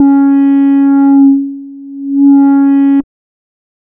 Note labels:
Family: bass; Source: synthesizer; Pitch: C#4; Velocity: 127; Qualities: distorted

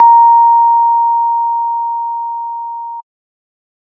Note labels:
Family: organ; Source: electronic; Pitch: A#5; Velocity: 25

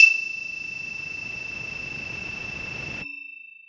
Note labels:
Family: voice; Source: synthesizer; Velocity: 100; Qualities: distorted, long release

